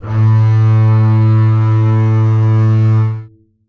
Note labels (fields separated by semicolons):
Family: string; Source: acoustic; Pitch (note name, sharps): A2; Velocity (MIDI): 75; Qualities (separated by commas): reverb